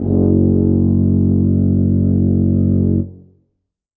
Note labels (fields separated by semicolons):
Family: brass; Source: acoustic; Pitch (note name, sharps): F#1; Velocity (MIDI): 100; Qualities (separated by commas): dark, reverb